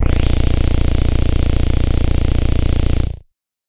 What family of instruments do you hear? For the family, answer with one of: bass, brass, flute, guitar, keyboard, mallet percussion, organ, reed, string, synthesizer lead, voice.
bass